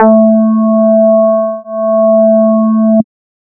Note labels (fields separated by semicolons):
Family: bass; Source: synthesizer; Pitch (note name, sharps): A3; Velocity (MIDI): 127